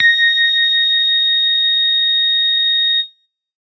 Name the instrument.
synthesizer bass